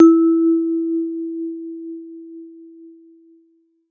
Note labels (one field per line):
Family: mallet percussion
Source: acoustic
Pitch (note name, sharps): E4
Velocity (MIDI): 100